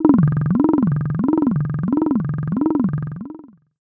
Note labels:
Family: voice; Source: synthesizer; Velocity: 127; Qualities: long release, non-linear envelope, tempo-synced

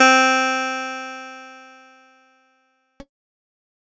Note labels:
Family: keyboard; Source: electronic; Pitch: C4; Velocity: 75; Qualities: bright

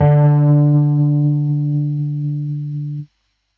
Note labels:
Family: keyboard; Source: electronic; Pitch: D3; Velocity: 75

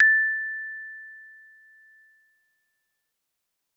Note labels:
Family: mallet percussion; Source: acoustic; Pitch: A6; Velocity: 75; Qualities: bright

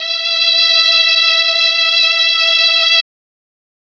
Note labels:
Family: string; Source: electronic; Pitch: E5; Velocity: 127; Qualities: bright, distorted, reverb

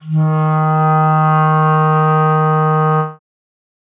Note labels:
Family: reed; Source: acoustic; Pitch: D#3; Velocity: 75; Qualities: dark

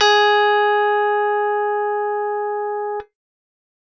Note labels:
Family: keyboard; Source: electronic; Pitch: G#4; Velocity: 25

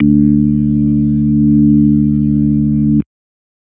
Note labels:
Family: organ; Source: electronic; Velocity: 50

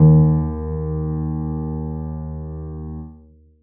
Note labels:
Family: keyboard; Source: acoustic; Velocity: 75; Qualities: reverb

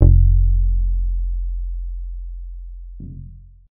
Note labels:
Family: guitar; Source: electronic; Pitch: F1; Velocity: 50; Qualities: long release

